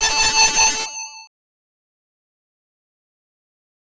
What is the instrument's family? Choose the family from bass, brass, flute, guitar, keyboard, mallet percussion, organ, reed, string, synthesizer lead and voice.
bass